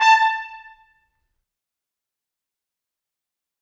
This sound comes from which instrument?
acoustic brass instrument